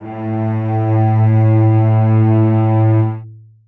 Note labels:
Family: string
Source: acoustic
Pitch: A2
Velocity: 50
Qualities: long release, reverb

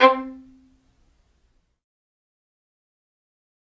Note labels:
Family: string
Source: acoustic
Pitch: C4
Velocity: 25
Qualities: fast decay, percussive, reverb

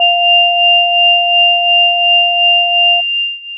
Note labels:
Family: mallet percussion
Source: electronic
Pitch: F5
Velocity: 25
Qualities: bright, long release

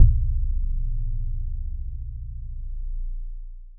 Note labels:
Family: mallet percussion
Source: electronic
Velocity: 25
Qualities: long release

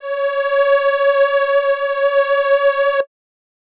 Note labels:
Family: reed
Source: acoustic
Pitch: C#5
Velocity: 50

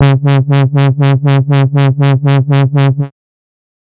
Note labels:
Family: bass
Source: synthesizer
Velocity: 50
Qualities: bright, distorted, tempo-synced

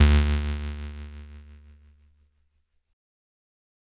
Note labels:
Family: keyboard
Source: electronic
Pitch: D2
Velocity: 127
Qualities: bright, distorted

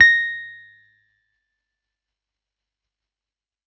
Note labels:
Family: keyboard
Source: electronic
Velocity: 127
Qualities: distorted, fast decay, percussive, tempo-synced

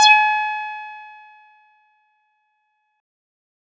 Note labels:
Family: bass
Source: synthesizer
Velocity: 127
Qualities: distorted

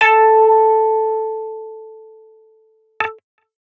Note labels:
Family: guitar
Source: electronic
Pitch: A4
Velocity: 75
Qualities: distorted

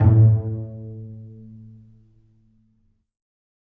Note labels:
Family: string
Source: acoustic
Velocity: 100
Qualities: dark, reverb

